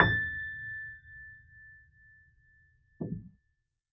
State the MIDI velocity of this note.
25